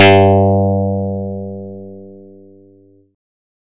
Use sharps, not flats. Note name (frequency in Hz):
G2 (98 Hz)